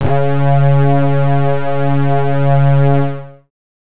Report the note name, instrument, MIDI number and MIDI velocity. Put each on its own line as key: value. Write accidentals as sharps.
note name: C#3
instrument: synthesizer bass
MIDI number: 49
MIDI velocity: 50